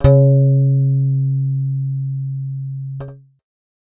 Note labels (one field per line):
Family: bass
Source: synthesizer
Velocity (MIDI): 25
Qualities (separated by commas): dark